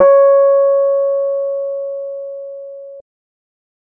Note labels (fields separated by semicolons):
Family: keyboard; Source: electronic; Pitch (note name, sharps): C#5; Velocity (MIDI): 100; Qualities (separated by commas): dark